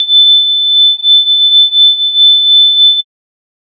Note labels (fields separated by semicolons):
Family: mallet percussion; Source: synthesizer; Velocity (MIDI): 50; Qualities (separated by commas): bright, multiphonic, non-linear envelope